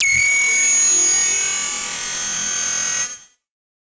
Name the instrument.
synthesizer lead